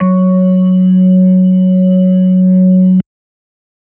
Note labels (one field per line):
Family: organ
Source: electronic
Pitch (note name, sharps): F#3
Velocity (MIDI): 25